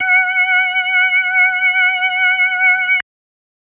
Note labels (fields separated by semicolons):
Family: organ; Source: electronic; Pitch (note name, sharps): F#5; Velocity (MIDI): 25